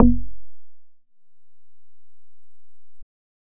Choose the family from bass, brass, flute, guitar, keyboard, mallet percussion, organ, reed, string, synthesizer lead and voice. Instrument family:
bass